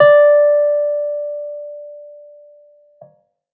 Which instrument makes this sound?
electronic keyboard